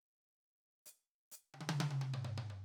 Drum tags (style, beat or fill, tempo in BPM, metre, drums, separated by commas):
rock, fill, 135 BPM, 4/4, hi-hat pedal, high tom, mid tom